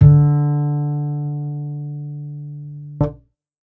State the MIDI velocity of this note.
25